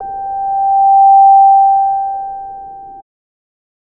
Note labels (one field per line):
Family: bass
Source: synthesizer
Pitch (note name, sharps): G5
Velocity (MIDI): 25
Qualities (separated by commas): distorted